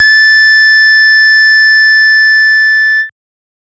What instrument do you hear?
synthesizer bass